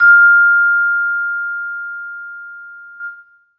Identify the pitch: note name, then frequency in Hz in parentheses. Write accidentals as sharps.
F6 (1397 Hz)